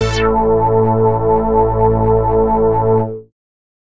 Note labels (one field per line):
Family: bass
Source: synthesizer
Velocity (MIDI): 127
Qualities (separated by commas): bright, distorted